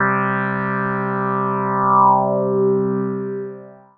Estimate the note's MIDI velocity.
75